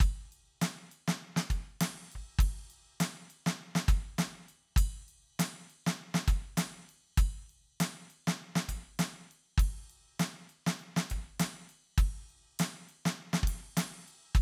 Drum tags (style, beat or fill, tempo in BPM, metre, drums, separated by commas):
rock, beat, 100 BPM, 4/4, ride, ride bell, snare, kick